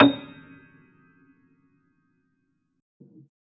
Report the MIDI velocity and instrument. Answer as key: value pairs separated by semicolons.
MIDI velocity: 75; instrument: acoustic keyboard